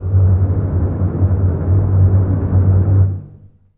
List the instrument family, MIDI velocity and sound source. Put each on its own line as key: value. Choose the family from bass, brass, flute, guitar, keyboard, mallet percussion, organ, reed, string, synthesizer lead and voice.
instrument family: string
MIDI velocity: 50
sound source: acoustic